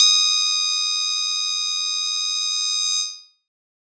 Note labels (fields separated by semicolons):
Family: keyboard; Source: electronic; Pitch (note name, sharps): D#6; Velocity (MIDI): 127; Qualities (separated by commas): multiphonic